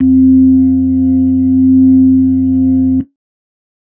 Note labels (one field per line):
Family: keyboard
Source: electronic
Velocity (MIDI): 127